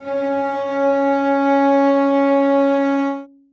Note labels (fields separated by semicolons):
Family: string; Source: acoustic; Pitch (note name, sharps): C#4; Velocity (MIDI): 25; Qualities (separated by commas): reverb